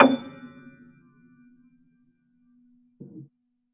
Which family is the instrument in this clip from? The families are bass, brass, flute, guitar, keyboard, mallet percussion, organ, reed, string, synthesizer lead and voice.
keyboard